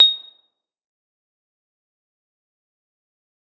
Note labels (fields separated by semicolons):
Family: mallet percussion; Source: acoustic; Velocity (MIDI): 50; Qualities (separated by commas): bright, fast decay, percussive, reverb